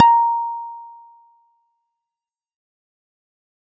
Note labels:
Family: guitar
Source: electronic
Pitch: A#5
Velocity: 25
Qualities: fast decay

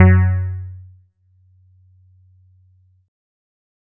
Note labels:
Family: keyboard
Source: electronic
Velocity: 100

